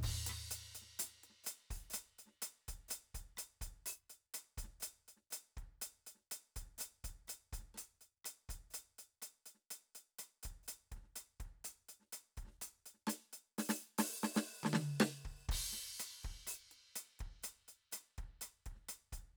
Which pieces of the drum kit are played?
crash, closed hi-hat, open hi-hat, hi-hat pedal, percussion, snare, cross-stick, high tom and kick